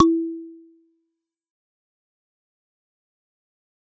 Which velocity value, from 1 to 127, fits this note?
127